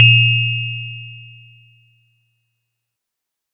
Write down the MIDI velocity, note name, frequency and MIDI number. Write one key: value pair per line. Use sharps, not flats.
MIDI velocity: 75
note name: A#2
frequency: 116.5 Hz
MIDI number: 46